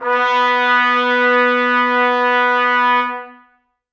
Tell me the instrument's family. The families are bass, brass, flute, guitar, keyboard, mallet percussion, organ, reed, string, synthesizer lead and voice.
brass